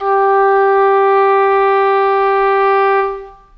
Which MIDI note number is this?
67